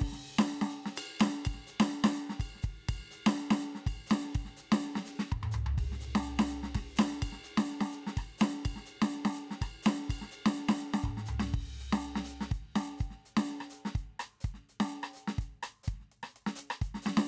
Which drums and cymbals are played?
crash, ride, ride bell, closed hi-hat, hi-hat pedal, snare, cross-stick, mid tom, floor tom and kick